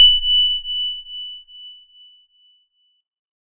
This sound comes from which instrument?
electronic organ